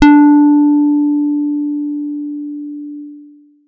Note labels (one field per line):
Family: guitar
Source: electronic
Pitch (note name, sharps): D4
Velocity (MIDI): 25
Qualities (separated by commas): long release